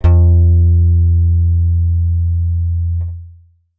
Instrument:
synthesizer bass